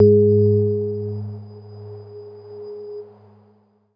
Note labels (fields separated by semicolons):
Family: keyboard; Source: electronic; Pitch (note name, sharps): G#2; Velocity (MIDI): 50; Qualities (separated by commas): dark